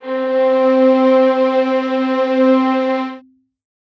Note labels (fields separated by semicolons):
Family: string; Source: acoustic; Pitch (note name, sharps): C4; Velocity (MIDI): 25; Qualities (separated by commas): reverb